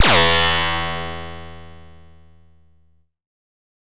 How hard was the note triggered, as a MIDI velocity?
127